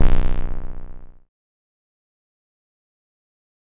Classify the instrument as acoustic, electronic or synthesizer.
synthesizer